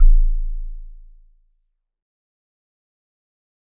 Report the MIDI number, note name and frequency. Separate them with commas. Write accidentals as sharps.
21, A0, 27.5 Hz